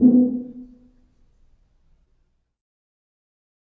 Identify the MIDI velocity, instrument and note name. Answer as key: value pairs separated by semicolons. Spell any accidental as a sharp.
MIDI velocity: 50; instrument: acoustic brass instrument; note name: B3